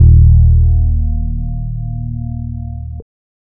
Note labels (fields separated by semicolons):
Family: bass; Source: synthesizer; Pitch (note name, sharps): D#1; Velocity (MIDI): 25; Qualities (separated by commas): distorted, multiphonic